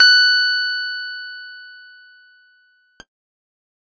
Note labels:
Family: keyboard; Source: electronic; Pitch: F#6; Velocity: 50; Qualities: bright

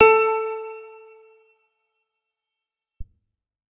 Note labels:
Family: guitar; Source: electronic; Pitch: A4; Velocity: 100; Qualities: bright, reverb

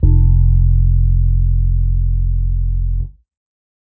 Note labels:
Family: keyboard; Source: electronic; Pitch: F1; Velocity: 50

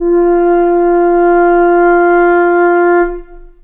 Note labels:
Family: flute; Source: acoustic; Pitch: F4; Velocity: 25; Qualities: long release, reverb

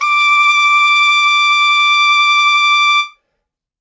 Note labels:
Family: reed; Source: acoustic; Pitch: D6; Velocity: 100; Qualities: reverb

